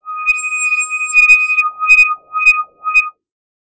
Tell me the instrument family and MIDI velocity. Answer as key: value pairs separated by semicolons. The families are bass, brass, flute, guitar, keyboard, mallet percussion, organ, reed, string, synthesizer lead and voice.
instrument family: bass; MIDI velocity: 50